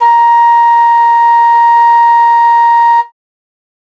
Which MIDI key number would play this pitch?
82